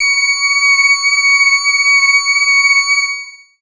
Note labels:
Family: voice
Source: synthesizer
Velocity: 50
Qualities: bright, long release

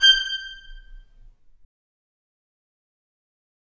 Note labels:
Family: string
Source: acoustic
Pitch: G6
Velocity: 75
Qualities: bright, fast decay, percussive, reverb

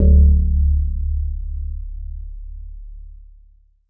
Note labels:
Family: guitar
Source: synthesizer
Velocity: 127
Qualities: dark, long release

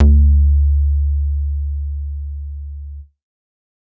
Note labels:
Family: bass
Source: synthesizer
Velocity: 50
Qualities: dark

